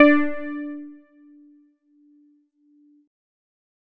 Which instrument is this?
electronic keyboard